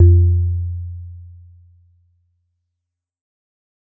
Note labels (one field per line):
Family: mallet percussion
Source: acoustic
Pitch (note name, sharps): F2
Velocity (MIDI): 127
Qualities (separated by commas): dark